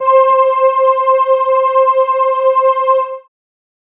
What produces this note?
synthesizer keyboard